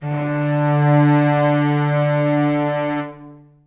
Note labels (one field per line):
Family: string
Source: acoustic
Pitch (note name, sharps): D3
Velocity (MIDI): 75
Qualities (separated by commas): reverb